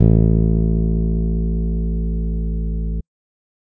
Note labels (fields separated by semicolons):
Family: bass; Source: electronic; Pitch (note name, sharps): A1; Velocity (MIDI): 127